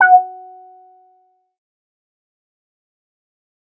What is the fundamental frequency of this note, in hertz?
740 Hz